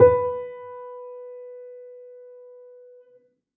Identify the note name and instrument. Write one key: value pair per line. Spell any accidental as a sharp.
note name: B4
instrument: acoustic keyboard